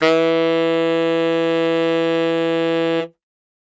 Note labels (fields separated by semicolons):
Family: reed; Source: acoustic; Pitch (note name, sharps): E3; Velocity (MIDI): 100